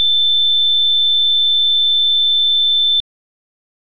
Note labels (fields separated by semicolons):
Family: organ; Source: electronic; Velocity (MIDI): 127; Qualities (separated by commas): bright